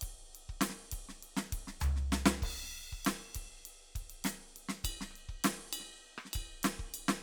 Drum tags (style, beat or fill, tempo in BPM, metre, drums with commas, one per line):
funk
beat
100 BPM
4/4
crash, ride, ride bell, hi-hat pedal, snare, cross-stick, floor tom, kick